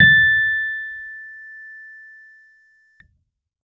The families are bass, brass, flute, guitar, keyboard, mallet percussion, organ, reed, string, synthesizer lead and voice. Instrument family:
keyboard